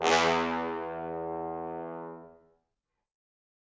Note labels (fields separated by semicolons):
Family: brass; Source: acoustic; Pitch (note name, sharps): E2; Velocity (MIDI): 25; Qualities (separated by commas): bright, fast decay, reverb